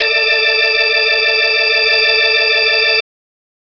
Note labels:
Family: organ; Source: electronic; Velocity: 127

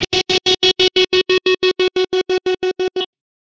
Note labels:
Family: guitar; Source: electronic; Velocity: 100; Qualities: bright, distorted, tempo-synced

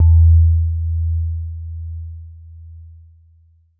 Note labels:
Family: keyboard; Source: electronic; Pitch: E2; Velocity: 75; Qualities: dark

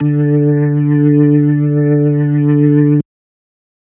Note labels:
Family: organ; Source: electronic; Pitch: D3; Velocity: 25

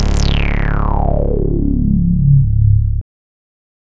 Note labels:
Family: bass; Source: synthesizer; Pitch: C#1; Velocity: 127; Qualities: bright, distorted

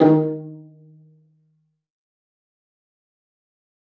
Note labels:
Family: string; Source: acoustic; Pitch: D#3; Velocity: 100; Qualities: dark, fast decay, percussive, reverb

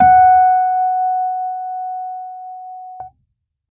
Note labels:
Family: keyboard; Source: electronic; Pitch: F#5; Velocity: 75

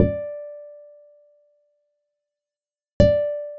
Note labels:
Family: guitar; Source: acoustic; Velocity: 25; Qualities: dark

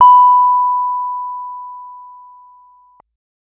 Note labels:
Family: keyboard; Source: electronic; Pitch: B5; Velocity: 75

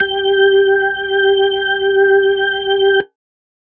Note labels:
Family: organ; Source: electronic; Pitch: G4; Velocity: 75

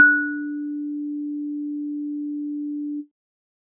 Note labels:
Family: keyboard; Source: electronic; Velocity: 127

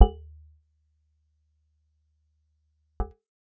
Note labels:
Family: guitar; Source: acoustic; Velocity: 25; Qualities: percussive

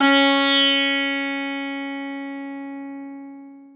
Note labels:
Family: guitar; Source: acoustic; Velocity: 50; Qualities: bright, long release, multiphonic, reverb

